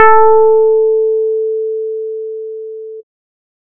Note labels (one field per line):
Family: bass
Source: synthesizer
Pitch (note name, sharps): A4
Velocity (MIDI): 50